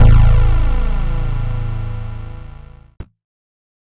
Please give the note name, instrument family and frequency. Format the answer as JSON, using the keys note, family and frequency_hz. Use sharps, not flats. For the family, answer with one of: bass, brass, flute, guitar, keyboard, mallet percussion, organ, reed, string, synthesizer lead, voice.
{"note": "A0", "family": "keyboard", "frequency_hz": 27.5}